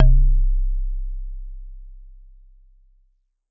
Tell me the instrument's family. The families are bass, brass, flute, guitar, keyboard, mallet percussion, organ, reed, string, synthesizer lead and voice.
mallet percussion